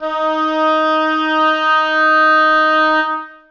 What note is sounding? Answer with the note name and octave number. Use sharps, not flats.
D#4